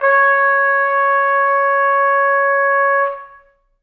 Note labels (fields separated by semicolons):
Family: brass; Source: acoustic; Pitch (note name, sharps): C#5; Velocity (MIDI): 50; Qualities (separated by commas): reverb